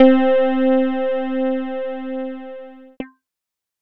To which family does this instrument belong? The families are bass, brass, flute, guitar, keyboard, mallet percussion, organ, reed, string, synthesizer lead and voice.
keyboard